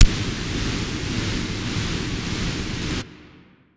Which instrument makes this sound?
acoustic flute